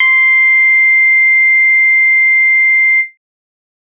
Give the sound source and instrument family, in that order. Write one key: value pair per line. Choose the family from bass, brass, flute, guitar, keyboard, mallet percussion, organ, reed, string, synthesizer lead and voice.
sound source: synthesizer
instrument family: bass